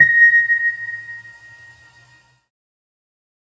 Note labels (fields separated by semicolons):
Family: keyboard; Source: electronic; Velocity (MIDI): 50; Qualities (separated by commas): fast decay